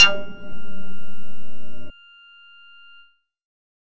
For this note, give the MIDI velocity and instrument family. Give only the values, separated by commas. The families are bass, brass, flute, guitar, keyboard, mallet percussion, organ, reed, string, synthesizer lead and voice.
75, bass